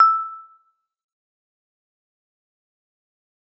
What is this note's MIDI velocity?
127